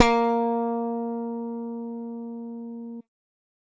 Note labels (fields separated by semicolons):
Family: bass; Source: electronic; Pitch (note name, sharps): A#3; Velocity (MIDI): 127